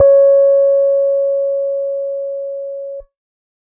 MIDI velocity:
75